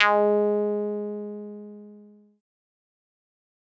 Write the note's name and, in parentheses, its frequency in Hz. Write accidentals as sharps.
G#3 (207.7 Hz)